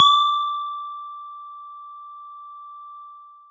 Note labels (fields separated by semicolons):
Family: mallet percussion; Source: acoustic; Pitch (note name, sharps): D6; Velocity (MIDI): 127